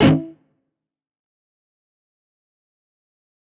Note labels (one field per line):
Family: guitar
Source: electronic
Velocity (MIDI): 25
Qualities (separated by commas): distorted, fast decay, percussive